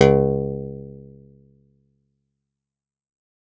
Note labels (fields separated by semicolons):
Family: guitar; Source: acoustic; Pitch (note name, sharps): C#2; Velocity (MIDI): 25; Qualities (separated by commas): fast decay, reverb